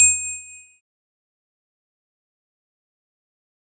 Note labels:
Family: keyboard; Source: electronic; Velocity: 100; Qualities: bright, fast decay, percussive, reverb

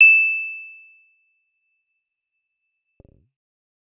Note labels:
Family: bass; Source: synthesizer; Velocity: 127; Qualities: bright, percussive

